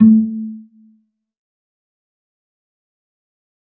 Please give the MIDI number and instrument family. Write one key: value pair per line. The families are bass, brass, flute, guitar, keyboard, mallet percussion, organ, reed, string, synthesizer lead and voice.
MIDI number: 57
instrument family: string